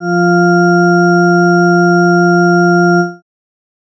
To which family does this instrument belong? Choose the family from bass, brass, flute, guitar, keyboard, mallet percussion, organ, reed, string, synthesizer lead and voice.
organ